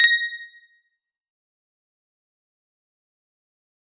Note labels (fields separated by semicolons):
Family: guitar; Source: electronic; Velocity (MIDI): 100; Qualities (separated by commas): fast decay, percussive